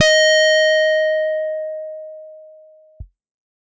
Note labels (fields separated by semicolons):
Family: guitar; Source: electronic; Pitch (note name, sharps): D#5; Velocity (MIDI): 75; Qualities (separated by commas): bright, distorted